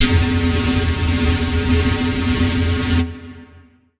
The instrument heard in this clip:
acoustic flute